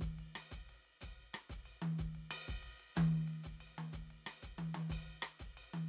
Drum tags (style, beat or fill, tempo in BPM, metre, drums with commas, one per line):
Afro-Cuban bembé
beat
122 BPM
4/4
ride, ride bell, hi-hat pedal, cross-stick, high tom, kick